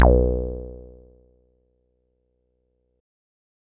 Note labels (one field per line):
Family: bass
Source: synthesizer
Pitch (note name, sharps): B1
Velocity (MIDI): 127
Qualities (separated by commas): distorted